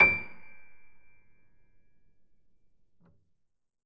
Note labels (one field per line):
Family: keyboard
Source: acoustic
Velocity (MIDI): 50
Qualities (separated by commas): reverb